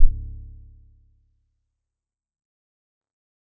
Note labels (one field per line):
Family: guitar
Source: acoustic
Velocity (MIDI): 25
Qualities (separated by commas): dark, percussive